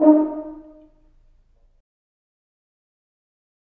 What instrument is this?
acoustic brass instrument